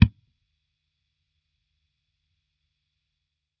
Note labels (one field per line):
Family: bass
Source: electronic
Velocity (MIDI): 25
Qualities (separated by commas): percussive